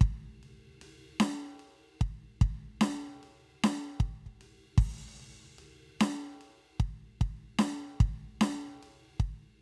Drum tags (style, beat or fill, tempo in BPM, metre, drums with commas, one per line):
rock
beat
50 BPM
4/4
ride, open hi-hat, hi-hat pedal, snare, kick